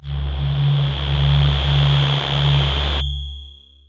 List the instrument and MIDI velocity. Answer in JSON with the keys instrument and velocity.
{"instrument": "synthesizer voice", "velocity": 25}